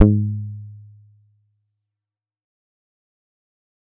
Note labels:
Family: bass; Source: synthesizer; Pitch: G#2; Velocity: 25; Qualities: dark, distorted, fast decay

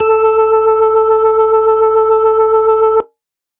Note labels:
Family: organ; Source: electronic; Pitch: A4; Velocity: 25

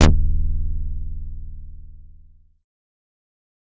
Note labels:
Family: bass; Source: synthesizer; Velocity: 25; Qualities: distorted

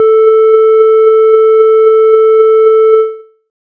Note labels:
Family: bass; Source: synthesizer; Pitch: A4; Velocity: 25

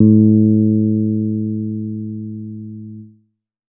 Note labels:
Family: bass; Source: synthesizer; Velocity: 75; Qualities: dark

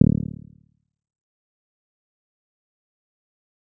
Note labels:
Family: bass; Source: synthesizer; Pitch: D1; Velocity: 127; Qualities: dark, fast decay, percussive

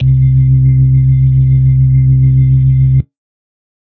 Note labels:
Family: organ; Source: electronic; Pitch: C2; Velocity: 100; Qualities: dark

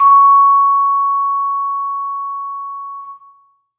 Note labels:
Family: mallet percussion; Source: acoustic; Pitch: C#6; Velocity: 127; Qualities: reverb

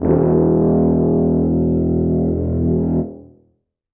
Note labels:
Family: brass; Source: acoustic; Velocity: 127; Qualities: bright, reverb

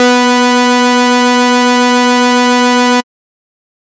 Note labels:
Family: bass; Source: synthesizer; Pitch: B3; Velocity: 100; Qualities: bright, distorted

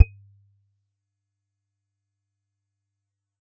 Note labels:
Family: guitar; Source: acoustic; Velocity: 100; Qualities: fast decay, percussive

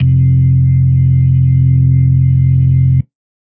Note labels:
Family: organ; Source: electronic; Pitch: F1; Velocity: 75; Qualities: dark

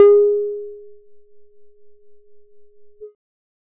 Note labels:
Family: bass; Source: synthesizer; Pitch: G#4; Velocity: 50

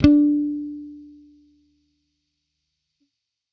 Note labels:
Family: bass; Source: electronic; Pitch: D4; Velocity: 75; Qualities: distorted

